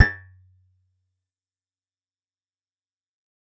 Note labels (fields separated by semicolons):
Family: guitar; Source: acoustic; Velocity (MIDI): 75; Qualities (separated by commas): fast decay, percussive